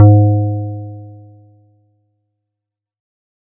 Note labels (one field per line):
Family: keyboard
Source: electronic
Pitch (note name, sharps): G#2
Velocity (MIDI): 100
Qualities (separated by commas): fast decay